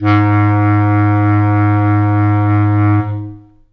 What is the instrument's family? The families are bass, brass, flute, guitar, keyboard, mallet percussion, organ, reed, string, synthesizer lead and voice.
reed